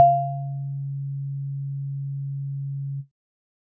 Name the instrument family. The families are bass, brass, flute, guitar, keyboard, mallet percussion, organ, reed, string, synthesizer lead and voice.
keyboard